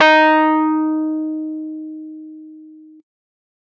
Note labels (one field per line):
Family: keyboard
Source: electronic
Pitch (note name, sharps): D#4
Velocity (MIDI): 127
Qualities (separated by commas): distorted